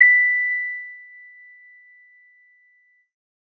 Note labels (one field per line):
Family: keyboard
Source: electronic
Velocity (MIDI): 75